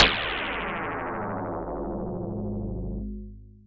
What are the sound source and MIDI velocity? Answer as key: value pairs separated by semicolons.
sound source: electronic; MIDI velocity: 127